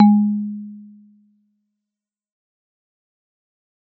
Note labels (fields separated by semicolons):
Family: mallet percussion; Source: acoustic; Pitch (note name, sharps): G#3; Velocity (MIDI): 100; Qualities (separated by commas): dark, fast decay